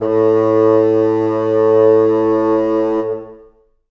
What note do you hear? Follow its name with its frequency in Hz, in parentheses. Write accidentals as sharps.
A2 (110 Hz)